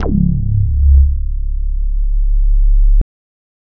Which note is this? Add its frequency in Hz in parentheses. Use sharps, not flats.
C#1 (34.65 Hz)